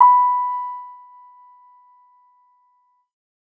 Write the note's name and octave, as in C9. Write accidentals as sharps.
B5